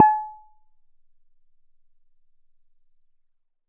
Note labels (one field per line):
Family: bass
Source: synthesizer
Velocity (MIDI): 127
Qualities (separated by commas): percussive